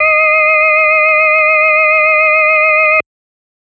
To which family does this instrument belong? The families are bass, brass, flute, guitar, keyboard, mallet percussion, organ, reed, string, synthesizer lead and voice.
organ